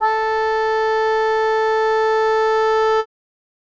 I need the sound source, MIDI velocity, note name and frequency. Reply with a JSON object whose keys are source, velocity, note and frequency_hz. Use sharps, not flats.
{"source": "acoustic", "velocity": 50, "note": "A4", "frequency_hz": 440}